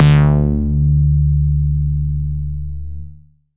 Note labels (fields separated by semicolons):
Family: bass; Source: synthesizer; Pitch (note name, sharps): D2; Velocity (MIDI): 50; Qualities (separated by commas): distorted